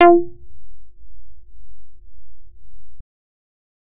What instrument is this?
synthesizer bass